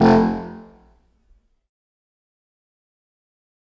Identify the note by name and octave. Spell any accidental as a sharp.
F1